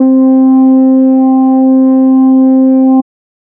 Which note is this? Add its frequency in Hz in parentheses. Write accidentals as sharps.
C4 (261.6 Hz)